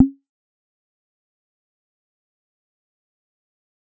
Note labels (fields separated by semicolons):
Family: bass; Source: synthesizer; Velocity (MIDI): 75; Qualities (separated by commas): fast decay, percussive